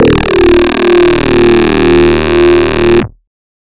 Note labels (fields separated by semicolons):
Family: bass; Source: synthesizer; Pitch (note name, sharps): D#1; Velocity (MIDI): 127; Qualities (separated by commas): bright, distorted